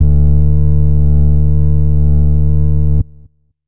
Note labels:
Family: flute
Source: acoustic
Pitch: D2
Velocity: 25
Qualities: dark

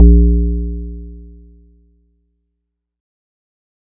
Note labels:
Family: keyboard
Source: electronic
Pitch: A#1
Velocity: 127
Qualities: dark

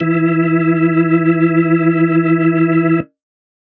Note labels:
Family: organ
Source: electronic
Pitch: E3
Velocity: 50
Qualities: reverb

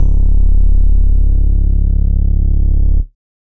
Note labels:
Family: bass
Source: synthesizer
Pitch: C#1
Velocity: 50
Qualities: distorted, multiphonic, tempo-synced

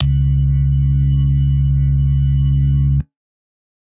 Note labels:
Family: organ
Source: electronic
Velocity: 75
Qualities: dark

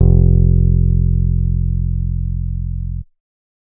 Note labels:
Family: bass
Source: synthesizer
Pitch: F1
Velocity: 75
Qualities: dark, reverb

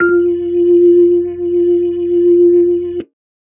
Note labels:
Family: organ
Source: electronic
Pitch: F4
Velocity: 75

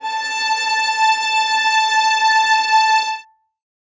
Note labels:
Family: string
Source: acoustic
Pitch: A5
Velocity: 75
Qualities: reverb

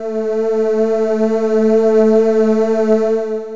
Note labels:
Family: voice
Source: synthesizer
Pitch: A3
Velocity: 75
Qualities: distorted, long release

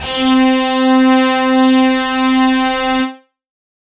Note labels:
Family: guitar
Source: electronic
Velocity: 50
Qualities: distorted

